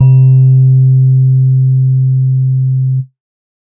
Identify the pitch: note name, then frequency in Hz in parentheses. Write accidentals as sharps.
C3 (130.8 Hz)